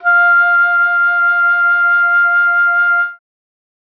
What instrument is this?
acoustic reed instrument